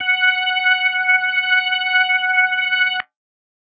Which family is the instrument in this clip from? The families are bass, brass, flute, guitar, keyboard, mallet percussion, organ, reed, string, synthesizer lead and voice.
organ